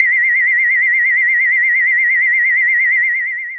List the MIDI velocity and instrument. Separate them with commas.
127, synthesizer bass